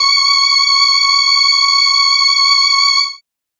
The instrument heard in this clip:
synthesizer keyboard